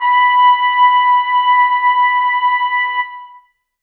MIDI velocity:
100